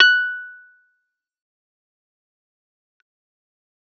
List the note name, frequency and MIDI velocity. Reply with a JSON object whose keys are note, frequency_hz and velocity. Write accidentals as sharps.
{"note": "F#6", "frequency_hz": 1480, "velocity": 127}